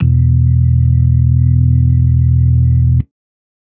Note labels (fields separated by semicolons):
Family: organ; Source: electronic; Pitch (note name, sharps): E1; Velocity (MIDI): 50; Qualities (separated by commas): dark